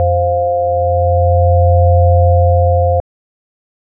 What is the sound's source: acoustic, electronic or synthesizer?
electronic